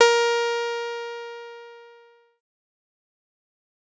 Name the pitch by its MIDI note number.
70